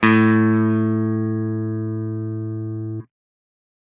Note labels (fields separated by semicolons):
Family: guitar; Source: electronic; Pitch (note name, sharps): A2; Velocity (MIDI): 100; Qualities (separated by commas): distorted